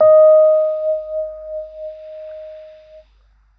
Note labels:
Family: keyboard; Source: electronic; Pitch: D#5; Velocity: 25

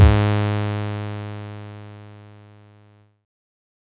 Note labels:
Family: bass; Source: synthesizer; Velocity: 50; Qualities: bright, distorted

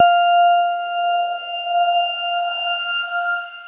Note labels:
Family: keyboard; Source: electronic; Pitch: F5; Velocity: 50; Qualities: long release

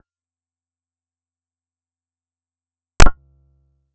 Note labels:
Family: bass; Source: synthesizer; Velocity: 25; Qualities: reverb

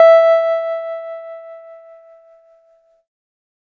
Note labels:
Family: keyboard; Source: electronic; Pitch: E5; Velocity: 127; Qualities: distorted

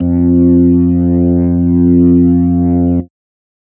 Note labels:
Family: organ; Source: electronic; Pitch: F2; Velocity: 50; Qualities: distorted

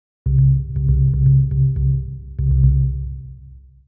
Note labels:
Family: mallet percussion; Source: synthesizer; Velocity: 75; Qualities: dark, long release, multiphonic, percussive, tempo-synced

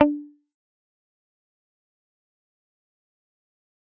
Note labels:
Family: guitar; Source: electronic; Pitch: D4; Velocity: 100; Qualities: fast decay, percussive

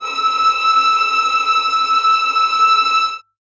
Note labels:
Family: string; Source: acoustic; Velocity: 25; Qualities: bright, non-linear envelope, reverb

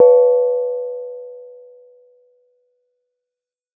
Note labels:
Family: mallet percussion; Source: acoustic; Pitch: B4; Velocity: 127; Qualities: reverb

